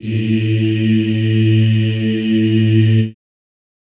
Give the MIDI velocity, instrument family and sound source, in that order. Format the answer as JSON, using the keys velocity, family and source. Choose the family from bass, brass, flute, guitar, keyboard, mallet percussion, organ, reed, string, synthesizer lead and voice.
{"velocity": 75, "family": "voice", "source": "acoustic"}